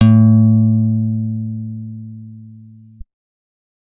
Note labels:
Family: guitar; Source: acoustic; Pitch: A2; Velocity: 75

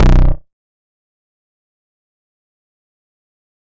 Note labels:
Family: bass; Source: synthesizer; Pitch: B0; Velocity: 127; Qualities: fast decay, percussive

